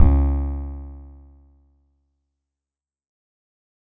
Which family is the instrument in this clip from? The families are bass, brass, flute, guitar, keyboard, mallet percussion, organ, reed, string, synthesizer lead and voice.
guitar